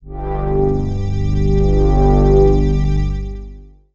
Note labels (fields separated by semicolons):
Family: synthesizer lead; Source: synthesizer; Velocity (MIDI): 25; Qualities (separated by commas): long release, non-linear envelope